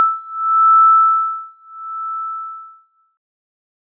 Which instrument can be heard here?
electronic keyboard